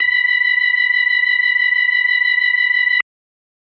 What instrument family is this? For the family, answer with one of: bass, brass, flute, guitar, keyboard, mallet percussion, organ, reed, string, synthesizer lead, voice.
organ